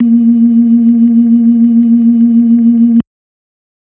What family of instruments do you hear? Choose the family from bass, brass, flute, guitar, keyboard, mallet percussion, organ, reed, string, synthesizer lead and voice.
organ